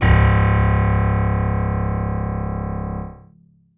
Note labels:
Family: keyboard; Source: acoustic; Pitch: C#1; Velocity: 100; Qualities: reverb

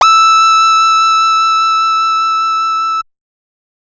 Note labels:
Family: bass; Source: synthesizer; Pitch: E6; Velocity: 127

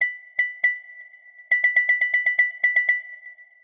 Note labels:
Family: mallet percussion; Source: synthesizer; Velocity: 127; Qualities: long release, multiphonic, percussive, tempo-synced

